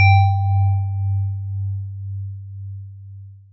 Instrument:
acoustic mallet percussion instrument